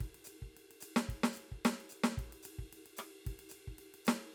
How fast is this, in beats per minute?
110 BPM